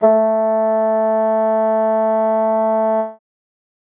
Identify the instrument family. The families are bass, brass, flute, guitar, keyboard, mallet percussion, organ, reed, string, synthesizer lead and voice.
reed